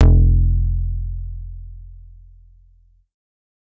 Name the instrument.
synthesizer bass